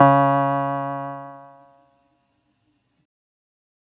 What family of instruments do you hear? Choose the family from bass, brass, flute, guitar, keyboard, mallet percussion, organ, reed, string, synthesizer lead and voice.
keyboard